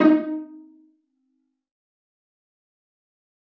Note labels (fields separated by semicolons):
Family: string; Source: acoustic; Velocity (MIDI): 100; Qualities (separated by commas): fast decay, percussive, reverb